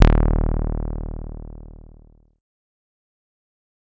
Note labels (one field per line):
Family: bass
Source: synthesizer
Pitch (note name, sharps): D#1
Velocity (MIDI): 75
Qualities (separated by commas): distorted, fast decay